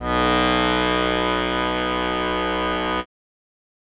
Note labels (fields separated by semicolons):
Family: reed; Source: acoustic; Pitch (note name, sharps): B1; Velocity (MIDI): 50